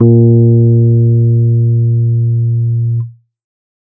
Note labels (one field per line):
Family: keyboard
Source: electronic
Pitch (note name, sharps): A#2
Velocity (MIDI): 75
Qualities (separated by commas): dark